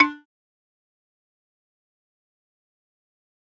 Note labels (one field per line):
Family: mallet percussion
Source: acoustic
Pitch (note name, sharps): D4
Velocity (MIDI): 127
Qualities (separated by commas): fast decay, percussive, reverb